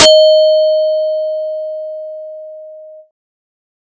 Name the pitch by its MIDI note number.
75